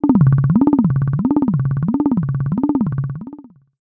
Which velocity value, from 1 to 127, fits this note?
25